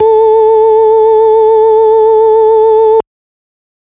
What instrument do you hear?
electronic organ